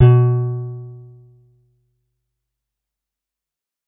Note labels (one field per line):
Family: guitar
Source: acoustic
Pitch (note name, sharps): B2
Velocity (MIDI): 127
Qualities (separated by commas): fast decay